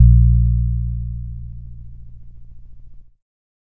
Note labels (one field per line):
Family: keyboard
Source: electronic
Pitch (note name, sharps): A#1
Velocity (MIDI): 50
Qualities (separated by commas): dark